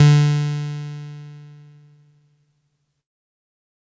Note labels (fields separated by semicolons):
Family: keyboard; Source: electronic; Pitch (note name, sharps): D3; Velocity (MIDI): 50; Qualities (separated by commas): bright, distorted